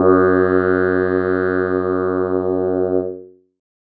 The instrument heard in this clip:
electronic keyboard